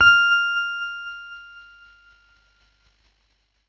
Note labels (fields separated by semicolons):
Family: keyboard; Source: electronic; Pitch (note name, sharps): F6; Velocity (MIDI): 50; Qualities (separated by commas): distorted, tempo-synced